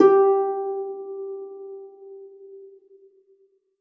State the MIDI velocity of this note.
50